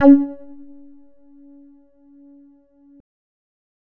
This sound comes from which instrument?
synthesizer bass